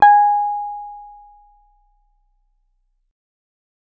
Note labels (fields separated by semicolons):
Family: guitar; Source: acoustic; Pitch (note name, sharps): G#5; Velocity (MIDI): 50